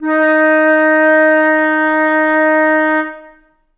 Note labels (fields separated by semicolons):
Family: flute; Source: acoustic; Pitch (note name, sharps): D#4; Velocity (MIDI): 75; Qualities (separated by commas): reverb